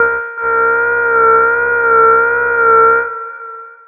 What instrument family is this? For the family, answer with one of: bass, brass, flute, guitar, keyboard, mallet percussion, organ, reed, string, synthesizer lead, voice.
bass